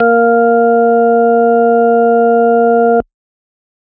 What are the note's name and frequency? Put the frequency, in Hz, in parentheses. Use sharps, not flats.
A#3 (233.1 Hz)